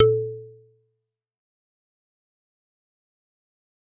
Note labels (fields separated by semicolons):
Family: mallet percussion; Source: acoustic; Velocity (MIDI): 127; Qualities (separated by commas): fast decay, percussive